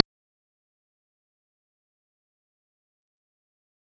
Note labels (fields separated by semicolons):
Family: bass; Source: synthesizer; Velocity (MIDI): 50; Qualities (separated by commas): fast decay, percussive